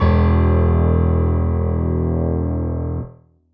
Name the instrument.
electronic keyboard